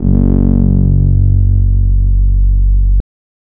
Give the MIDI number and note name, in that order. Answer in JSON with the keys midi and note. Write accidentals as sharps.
{"midi": 30, "note": "F#1"}